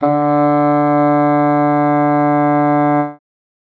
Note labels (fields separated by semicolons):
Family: reed; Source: acoustic; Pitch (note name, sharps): D3; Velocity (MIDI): 75